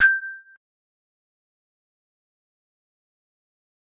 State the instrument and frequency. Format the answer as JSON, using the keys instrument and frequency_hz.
{"instrument": "acoustic mallet percussion instrument", "frequency_hz": 1568}